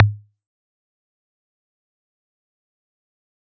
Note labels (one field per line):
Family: mallet percussion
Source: acoustic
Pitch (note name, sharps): G#2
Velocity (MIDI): 127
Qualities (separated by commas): fast decay, percussive